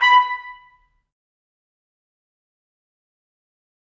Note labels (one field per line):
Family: brass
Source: acoustic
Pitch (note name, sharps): B5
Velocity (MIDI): 25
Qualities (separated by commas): fast decay, percussive, reverb